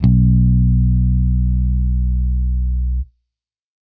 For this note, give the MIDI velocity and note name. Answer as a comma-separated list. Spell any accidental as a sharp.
100, B1